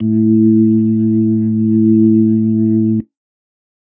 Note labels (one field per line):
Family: organ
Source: electronic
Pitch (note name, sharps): A2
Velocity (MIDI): 127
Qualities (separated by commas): dark